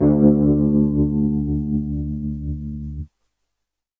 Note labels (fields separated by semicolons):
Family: keyboard; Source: electronic; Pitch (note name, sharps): D2; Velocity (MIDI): 75